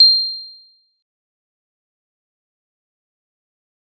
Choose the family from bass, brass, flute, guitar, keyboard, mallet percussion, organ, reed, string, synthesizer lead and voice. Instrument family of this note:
mallet percussion